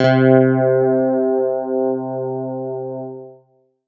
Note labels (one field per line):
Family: guitar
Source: electronic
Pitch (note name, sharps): C3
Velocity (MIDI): 100